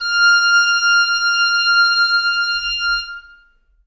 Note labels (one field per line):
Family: reed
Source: acoustic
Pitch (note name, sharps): F6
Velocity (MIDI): 100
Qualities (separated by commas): reverb